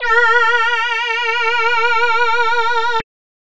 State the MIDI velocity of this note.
127